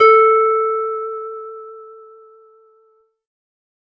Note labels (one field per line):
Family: guitar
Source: acoustic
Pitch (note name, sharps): A4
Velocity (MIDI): 127